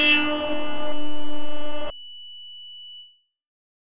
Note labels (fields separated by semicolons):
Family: bass; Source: synthesizer; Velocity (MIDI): 100; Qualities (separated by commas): bright, distorted